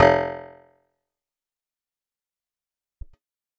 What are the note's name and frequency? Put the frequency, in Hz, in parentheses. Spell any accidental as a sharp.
F1 (43.65 Hz)